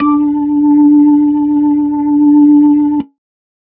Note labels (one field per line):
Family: organ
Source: electronic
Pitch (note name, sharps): D4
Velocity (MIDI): 25